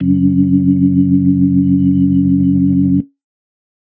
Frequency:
46.25 Hz